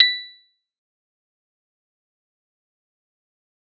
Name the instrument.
acoustic mallet percussion instrument